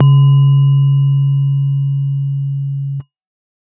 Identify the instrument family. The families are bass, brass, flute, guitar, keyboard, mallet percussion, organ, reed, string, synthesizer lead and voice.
keyboard